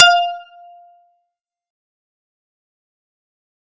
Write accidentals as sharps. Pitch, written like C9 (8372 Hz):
F5 (698.5 Hz)